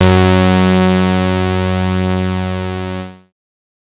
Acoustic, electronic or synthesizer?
synthesizer